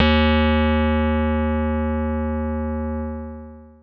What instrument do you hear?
electronic keyboard